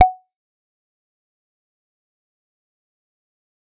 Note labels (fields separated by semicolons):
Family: bass; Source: synthesizer; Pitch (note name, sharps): F#5; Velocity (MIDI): 25; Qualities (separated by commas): fast decay, percussive